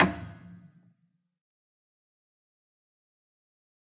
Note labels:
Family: keyboard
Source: acoustic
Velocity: 75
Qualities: fast decay, percussive, reverb

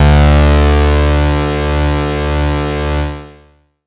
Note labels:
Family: bass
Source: synthesizer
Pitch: D2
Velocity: 25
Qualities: bright, distorted, long release

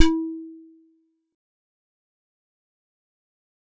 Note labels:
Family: keyboard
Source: acoustic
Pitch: E4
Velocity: 25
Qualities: fast decay, percussive

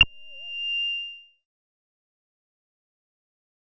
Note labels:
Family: bass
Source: synthesizer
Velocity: 25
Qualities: distorted, fast decay

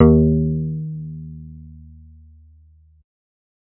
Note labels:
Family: bass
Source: synthesizer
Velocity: 100

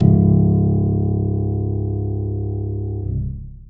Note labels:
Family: keyboard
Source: acoustic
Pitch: C#1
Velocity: 50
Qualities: dark, reverb

